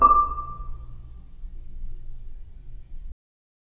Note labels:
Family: mallet percussion; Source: acoustic; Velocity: 25; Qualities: reverb

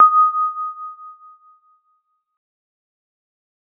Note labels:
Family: keyboard; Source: electronic; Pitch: D#6; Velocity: 75; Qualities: fast decay

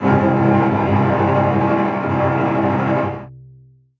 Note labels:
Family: string; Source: acoustic; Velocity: 127; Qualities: bright, long release, non-linear envelope, reverb

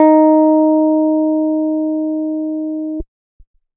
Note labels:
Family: keyboard; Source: electronic; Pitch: D#4; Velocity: 75

